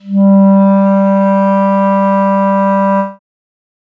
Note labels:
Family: reed; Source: acoustic; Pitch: G3; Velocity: 100; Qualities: dark

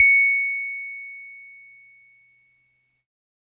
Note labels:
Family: keyboard; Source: electronic; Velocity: 75; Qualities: bright

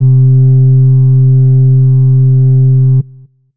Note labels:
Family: flute; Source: acoustic; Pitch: C3; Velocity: 75; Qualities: dark

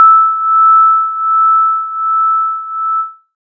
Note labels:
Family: synthesizer lead; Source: synthesizer; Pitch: E6; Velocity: 50

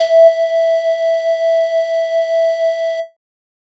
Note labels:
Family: flute; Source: synthesizer; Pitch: E5; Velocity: 100; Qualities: distorted

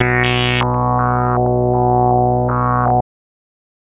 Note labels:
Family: bass; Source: synthesizer; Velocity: 127; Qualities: tempo-synced

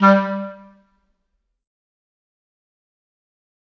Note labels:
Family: reed; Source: acoustic; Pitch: G3; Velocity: 127; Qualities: fast decay, percussive, reverb

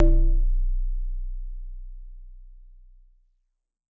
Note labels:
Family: mallet percussion; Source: acoustic; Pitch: B0; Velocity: 127; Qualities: dark, reverb

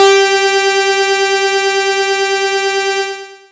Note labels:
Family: bass; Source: synthesizer; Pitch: G4; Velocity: 50; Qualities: bright, distorted, long release

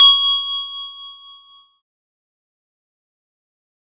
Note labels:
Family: keyboard; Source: electronic; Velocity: 100; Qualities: fast decay, reverb

